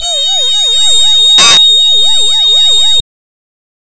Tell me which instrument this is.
synthesizer reed instrument